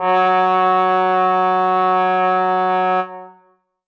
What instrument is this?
acoustic brass instrument